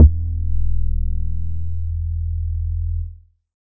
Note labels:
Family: bass; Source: synthesizer; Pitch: E1; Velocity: 25; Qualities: distorted

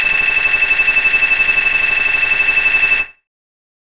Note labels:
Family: bass; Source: synthesizer; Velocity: 75; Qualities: bright, distorted

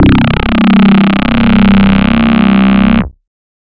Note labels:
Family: bass; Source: synthesizer; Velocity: 100; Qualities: bright, distorted

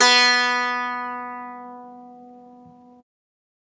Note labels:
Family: guitar; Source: acoustic; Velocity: 75; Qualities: bright, multiphonic, reverb

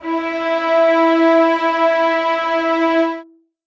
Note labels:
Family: string; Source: acoustic; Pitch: E4; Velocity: 25; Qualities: reverb

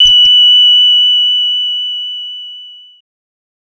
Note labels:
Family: bass; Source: synthesizer; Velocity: 127; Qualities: bright, distorted

